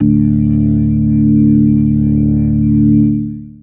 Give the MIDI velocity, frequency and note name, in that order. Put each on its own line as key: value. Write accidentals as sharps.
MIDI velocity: 100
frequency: 36.71 Hz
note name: D1